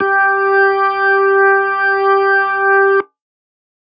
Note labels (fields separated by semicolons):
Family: organ; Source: electronic; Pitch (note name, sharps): G4; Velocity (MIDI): 127